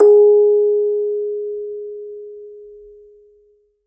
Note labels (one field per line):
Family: mallet percussion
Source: acoustic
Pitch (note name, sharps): G#4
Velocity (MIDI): 127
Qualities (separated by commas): reverb